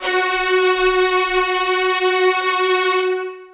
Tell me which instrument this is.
acoustic string instrument